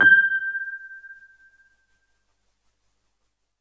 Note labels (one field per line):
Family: keyboard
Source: electronic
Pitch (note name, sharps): G6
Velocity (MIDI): 75